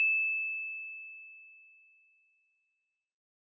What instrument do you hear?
acoustic mallet percussion instrument